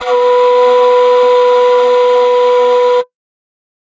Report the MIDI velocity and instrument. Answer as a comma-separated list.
50, acoustic flute